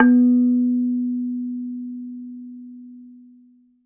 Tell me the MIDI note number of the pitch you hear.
59